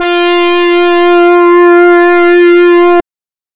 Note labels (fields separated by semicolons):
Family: reed; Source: synthesizer; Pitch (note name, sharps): F4; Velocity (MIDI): 75; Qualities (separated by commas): distorted, non-linear envelope